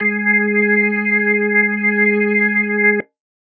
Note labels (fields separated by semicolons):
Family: organ; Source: electronic; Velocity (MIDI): 75